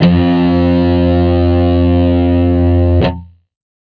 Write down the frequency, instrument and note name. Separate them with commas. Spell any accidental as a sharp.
87.31 Hz, electronic guitar, F2